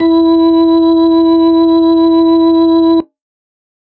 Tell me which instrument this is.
electronic organ